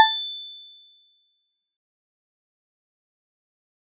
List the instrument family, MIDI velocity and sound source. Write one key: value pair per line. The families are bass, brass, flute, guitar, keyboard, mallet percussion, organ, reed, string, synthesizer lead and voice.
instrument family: mallet percussion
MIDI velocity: 100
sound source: acoustic